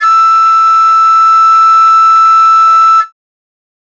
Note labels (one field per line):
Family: flute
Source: acoustic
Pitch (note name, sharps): E6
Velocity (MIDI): 50